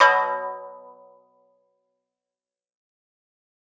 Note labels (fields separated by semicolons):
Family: guitar; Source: acoustic; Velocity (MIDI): 75; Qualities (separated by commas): fast decay